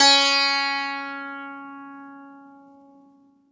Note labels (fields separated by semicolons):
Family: guitar; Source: acoustic; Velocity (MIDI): 100; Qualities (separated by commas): bright